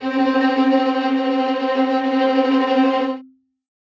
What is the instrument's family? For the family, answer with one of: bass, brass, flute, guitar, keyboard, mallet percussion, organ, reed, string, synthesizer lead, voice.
string